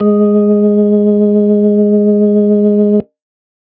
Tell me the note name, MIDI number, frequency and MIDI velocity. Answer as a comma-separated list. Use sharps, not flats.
G#3, 56, 207.7 Hz, 50